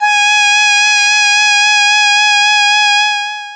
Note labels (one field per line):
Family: voice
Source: synthesizer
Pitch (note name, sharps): G#5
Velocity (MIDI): 100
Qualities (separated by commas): bright, distorted, long release